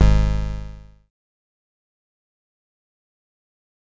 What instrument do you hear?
synthesizer bass